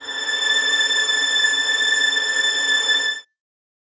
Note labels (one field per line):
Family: string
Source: acoustic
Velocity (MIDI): 25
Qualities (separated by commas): reverb